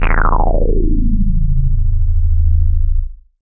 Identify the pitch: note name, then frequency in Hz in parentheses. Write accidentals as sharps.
A-1 (13.75 Hz)